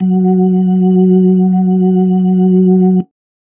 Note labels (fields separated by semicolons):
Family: organ; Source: electronic; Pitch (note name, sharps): F#3; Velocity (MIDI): 127; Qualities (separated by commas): dark